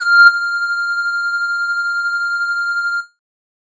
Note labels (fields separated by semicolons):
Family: flute; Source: synthesizer; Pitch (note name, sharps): F6; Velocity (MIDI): 25; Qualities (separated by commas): distorted